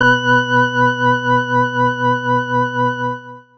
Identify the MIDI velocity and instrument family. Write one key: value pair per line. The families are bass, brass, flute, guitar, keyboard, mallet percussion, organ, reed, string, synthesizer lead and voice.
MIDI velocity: 100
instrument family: organ